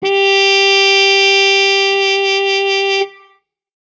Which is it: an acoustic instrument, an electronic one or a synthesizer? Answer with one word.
acoustic